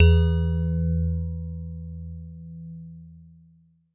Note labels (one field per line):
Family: mallet percussion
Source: acoustic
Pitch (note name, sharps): E2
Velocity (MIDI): 100